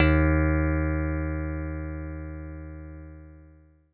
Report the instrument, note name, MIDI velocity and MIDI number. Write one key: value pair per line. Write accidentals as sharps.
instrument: synthesizer guitar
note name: D#2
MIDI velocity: 127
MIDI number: 39